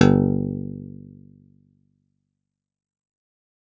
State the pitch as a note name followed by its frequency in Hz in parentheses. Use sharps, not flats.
G1 (49 Hz)